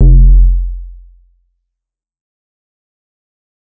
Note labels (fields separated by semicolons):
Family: bass; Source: synthesizer; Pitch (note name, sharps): F1; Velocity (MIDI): 100; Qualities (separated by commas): dark, fast decay